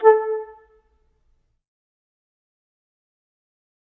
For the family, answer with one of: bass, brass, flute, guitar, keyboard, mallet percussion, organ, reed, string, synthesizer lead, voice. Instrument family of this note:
flute